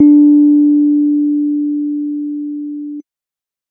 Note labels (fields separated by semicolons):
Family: keyboard; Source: electronic; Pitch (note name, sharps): D4; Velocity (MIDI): 75; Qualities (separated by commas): dark